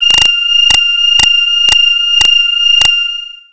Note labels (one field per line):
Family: bass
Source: synthesizer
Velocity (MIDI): 25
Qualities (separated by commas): distorted, long release, multiphonic